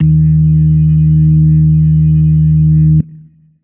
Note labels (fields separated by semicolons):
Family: organ; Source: electronic; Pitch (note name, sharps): D#2; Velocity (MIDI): 75; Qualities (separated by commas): dark